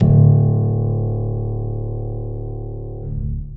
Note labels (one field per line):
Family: keyboard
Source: acoustic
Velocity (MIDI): 50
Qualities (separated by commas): dark, reverb